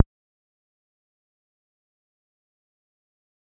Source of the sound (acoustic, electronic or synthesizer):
synthesizer